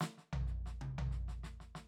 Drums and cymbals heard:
hi-hat pedal, snare, high tom and floor tom